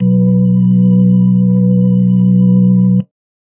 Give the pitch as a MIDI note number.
35